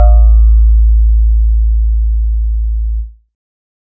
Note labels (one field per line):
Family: synthesizer lead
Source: synthesizer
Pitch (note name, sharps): A1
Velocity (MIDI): 50